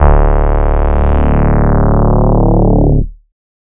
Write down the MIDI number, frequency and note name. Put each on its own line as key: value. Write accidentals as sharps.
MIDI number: 26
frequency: 36.71 Hz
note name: D1